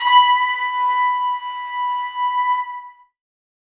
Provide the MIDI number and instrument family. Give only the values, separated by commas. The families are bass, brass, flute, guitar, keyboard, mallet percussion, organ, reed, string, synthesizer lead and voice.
83, brass